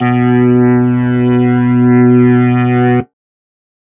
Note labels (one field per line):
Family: organ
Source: electronic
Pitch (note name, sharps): B2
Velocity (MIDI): 100